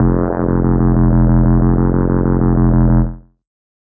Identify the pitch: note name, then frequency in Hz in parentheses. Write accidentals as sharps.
F1 (43.65 Hz)